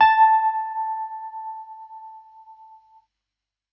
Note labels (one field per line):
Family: keyboard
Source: electronic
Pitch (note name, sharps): A5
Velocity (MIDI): 100